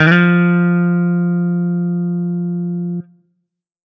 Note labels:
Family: guitar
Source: electronic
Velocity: 127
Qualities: distorted

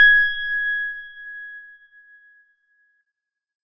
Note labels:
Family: organ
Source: electronic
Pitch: G#6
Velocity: 25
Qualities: bright

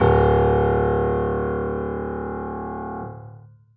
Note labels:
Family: keyboard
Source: acoustic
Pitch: D1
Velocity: 75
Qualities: long release

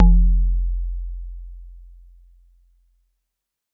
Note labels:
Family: mallet percussion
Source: acoustic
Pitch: F1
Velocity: 100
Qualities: dark

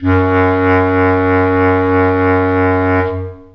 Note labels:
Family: reed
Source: acoustic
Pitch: F#2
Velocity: 25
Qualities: long release, reverb

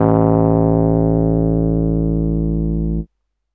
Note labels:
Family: keyboard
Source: electronic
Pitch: A1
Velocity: 100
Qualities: distorted

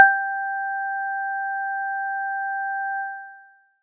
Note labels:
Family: mallet percussion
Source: acoustic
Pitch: G5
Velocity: 50

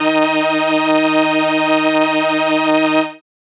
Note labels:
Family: keyboard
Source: synthesizer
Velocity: 75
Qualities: bright

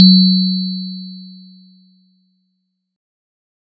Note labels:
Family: mallet percussion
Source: acoustic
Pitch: F#3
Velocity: 50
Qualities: bright

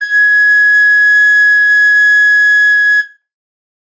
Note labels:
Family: flute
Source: acoustic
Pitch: G#6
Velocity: 127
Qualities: bright

